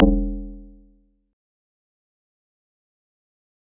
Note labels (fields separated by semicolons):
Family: mallet percussion; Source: acoustic; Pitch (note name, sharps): E1; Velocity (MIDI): 25; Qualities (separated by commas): fast decay, percussive